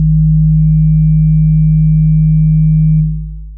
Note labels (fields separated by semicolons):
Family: synthesizer lead; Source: synthesizer; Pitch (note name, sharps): G#1; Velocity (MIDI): 75; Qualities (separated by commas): long release